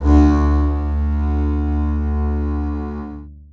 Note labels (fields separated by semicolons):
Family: string; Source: acoustic; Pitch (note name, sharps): D2; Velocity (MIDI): 127; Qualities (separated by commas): long release, reverb